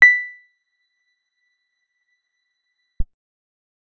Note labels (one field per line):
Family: guitar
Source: acoustic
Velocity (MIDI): 25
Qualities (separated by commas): percussive